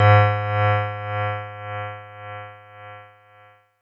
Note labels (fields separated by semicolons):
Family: keyboard; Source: electronic; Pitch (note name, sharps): G#2; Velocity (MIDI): 127